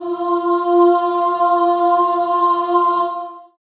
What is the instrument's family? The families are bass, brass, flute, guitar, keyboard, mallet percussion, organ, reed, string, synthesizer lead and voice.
voice